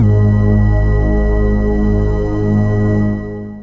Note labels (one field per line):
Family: synthesizer lead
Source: synthesizer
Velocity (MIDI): 100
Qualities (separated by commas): long release